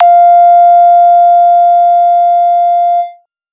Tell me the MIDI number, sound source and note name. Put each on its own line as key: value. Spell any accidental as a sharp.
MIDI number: 77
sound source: synthesizer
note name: F5